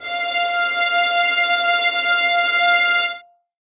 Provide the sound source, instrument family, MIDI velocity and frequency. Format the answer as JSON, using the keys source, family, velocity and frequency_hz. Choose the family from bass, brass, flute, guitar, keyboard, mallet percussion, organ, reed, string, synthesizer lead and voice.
{"source": "acoustic", "family": "string", "velocity": 50, "frequency_hz": 698.5}